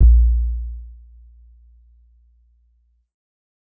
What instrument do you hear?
electronic keyboard